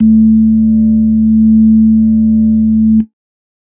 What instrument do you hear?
electronic keyboard